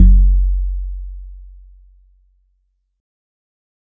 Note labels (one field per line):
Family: guitar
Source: synthesizer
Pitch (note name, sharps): F#1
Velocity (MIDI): 25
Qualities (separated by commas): dark